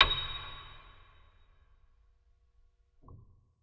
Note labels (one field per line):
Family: organ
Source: electronic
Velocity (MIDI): 50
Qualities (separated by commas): reverb